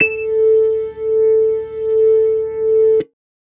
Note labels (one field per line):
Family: organ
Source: electronic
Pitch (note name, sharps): A4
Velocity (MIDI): 100